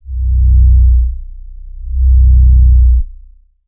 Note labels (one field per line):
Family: bass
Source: synthesizer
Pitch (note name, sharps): B0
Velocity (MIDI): 25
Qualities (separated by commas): distorted, tempo-synced